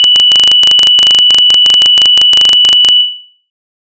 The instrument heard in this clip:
synthesizer bass